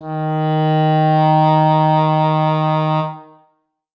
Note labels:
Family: reed; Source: acoustic; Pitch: D#3; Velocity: 127; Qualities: reverb

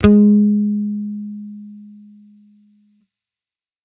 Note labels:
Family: bass; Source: electronic; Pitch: G#3; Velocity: 127; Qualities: distorted

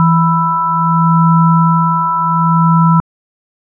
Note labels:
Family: organ; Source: electronic; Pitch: E3; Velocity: 25

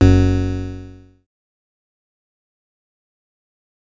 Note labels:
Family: bass; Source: synthesizer; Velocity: 25; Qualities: bright, distorted, fast decay

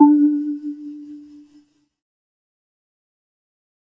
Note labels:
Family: keyboard; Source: synthesizer; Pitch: D4; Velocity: 25; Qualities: fast decay

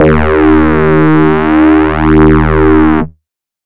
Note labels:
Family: bass; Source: synthesizer; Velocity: 75; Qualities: distorted

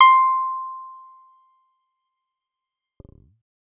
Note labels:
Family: bass; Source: synthesizer; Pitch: C6; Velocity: 50; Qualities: fast decay

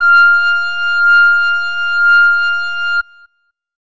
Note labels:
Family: flute; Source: acoustic; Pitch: F6; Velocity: 25

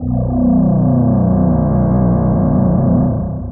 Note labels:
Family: voice; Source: synthesizer; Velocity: 100; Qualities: distorted, long release

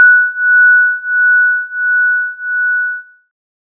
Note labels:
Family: synthesizer lead; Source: synthesizer; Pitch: F#6; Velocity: 100

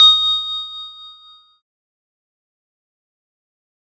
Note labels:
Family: keyboard; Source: electronic; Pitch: D#6; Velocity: 127; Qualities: fast decay, reverb

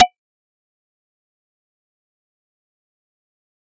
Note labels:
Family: mallet percussion; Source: electronic; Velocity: 127; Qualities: fast decay, percussive

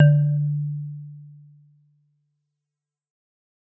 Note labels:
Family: mallet percussion; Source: acoustic; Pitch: D3; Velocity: 100; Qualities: dark, fast decay, reverb

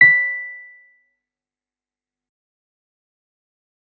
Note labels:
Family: keyboard; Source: electronic; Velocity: 75; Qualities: fast decay, percussive

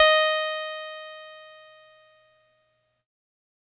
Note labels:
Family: keyboard; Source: electronic; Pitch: D#5; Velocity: 127; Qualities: bright, distorted

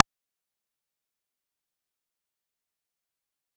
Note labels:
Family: bass; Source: synthesizer; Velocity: 75; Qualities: percussive

